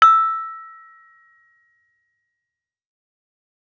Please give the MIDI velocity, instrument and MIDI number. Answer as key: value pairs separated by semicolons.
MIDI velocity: 50; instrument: acoustic mallet percussion instrument; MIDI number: 88